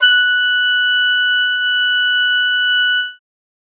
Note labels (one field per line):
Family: reed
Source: acoustic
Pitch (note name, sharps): F#6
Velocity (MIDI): 75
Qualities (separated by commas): bright